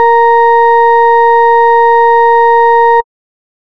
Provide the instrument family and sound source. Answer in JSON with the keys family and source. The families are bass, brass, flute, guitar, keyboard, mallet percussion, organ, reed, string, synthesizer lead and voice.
{"family": "bass", "source": "synthesizer"}